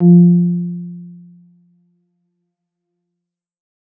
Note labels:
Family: keyboard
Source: electronic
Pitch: F3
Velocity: 75

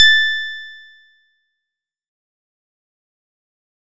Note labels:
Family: guitar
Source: synthesizer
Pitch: A6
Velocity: 127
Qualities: bright, fast decay

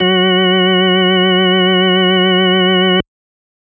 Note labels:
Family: organ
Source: electronic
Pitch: F#3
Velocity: 25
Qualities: distorted

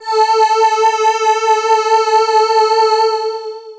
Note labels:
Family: voice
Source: synthesizer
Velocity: 75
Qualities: bright, distorted, long release

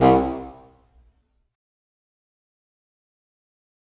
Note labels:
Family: reed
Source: acoustic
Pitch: C2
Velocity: 75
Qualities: distorted, fast decay, percussive, reverb

